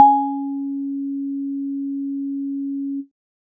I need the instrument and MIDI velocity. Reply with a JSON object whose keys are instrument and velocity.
{"instrument": "electronic keyboard", "velocity": 75}